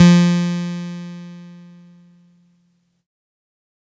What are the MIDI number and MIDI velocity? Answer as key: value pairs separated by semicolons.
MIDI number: 53; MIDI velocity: 75